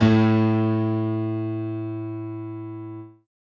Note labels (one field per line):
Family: keyboard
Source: acoustic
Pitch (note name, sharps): A2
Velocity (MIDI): 127